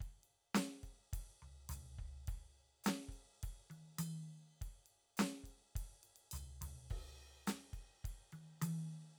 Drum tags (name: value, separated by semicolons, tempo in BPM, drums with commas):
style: Motown; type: beat; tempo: 104 BPM; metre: 4/4; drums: crash, ride, ride bell, hi-hat pedal, snare, high tom, floor tom, kick